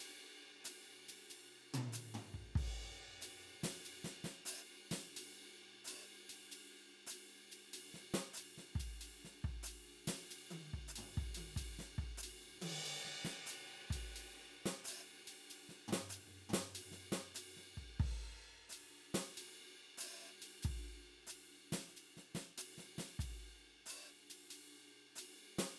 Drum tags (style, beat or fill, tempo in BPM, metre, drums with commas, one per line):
jazz
beat
93 BPM
4/4
crash, ride, hi-hat pedal, snare, high tom, mid tom, floor tom, kick